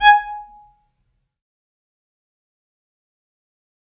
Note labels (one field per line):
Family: string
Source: acoustic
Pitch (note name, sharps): G#5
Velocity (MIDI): 75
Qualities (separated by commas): fast decay, percussive, reverb